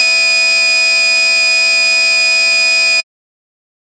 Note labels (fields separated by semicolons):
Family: bass; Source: synthesizer; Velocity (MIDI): 50; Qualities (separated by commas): bright, distorted